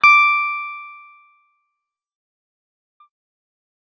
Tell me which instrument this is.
electronic guitar